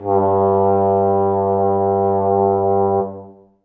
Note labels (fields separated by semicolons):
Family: brass; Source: acoustic; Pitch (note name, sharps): G2; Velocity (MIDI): 25; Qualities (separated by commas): dark, reverb